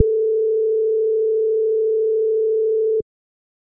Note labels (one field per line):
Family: bass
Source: synthesizer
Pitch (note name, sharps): A4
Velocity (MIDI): 75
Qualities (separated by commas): dark